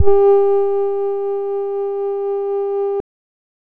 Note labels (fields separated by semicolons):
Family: bass; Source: synthesizer; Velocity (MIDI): 25; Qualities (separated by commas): dark, distorted, non-linear envelope